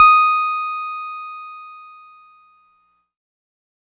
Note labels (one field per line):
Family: keyboard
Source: electronic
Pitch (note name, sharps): D#6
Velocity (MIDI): 75